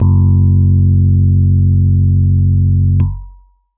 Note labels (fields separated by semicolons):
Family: keyboard; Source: electronic; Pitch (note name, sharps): F#1; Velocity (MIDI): 100